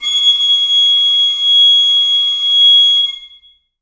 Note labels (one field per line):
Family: flute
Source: acoustic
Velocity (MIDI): 100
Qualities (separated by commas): bright, long release, reverb